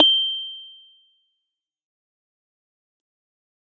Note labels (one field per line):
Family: keyboard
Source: electronic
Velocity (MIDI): 100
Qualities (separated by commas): fast decay